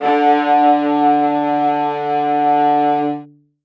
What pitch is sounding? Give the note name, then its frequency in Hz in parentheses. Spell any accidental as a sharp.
D3 (146.8 Hz)